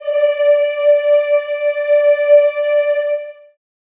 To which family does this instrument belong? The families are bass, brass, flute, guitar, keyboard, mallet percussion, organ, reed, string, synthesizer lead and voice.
voice